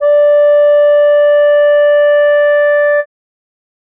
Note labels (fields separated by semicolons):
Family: reed; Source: acoustic; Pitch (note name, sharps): D5; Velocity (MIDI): 50